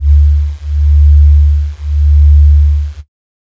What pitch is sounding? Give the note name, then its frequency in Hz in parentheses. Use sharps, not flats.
D2 (73.42 Hz)